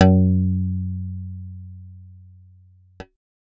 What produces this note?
synthesizer bass